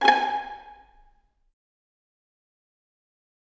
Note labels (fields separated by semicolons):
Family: string; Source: acoustic; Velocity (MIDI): 127; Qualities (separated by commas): fast decay, percussive, reverb